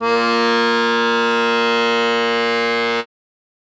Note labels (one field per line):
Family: reed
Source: acoustic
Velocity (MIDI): 127